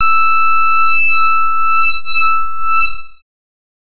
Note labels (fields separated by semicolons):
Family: bass; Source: synthesizer; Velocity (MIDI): 75; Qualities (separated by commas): non-linear envelope